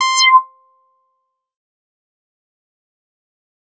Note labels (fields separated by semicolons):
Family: bass; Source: synthesizer; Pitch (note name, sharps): C6; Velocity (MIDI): 127; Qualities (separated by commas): bright, distorted, fast decay, percussive